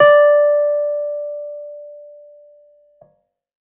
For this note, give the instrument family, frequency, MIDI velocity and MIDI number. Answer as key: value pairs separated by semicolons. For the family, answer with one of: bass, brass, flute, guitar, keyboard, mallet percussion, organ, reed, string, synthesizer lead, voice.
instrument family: keyboard; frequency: 587.3 Hz; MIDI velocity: 100; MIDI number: 74